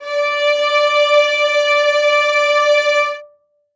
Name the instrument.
acoustic string instrument